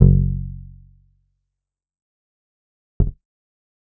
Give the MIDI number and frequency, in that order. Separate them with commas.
30, 46.25 Hz